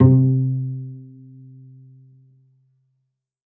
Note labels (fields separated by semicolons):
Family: string; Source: acoustic; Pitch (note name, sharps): C3; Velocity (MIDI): 75; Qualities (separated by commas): dark, reverb